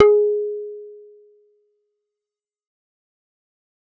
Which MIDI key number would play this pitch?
68